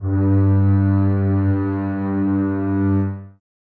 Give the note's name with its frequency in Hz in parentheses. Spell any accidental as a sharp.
G2 (98 Hz)